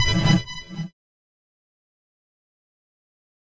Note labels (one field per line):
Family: keyboard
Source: electronic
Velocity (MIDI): 25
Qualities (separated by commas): bright, distorted, fast decay, non-linear envelope